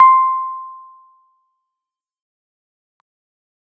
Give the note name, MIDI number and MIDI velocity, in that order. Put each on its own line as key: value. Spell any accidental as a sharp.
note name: C6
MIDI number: 84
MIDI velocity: 75